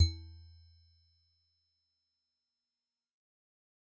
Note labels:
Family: mallet percussion; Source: acoustic; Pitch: E2; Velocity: 127; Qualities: percussive

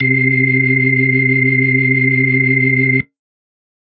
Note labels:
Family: organ; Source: electronic; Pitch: C3; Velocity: 127

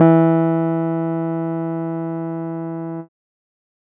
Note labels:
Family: keyboard; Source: electronic; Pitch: E3; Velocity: 100

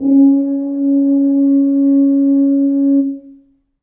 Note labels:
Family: brass; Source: acoustic; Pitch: C#4; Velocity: 25; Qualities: dark, reverb

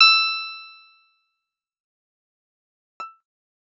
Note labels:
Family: guitar; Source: electronic; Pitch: E6; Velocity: 75; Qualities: bright, fast decay, percussive

